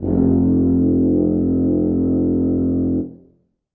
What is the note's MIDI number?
29